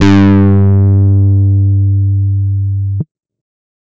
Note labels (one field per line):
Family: guitar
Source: electronic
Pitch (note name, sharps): G2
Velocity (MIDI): 75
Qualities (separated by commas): bright, distorted